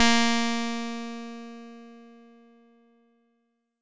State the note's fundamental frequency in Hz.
233.1 Hz